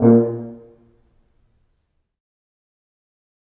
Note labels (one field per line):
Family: brass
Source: acoustic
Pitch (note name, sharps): A#2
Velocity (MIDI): 50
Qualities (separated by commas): dark, fast decay, percussive, reverb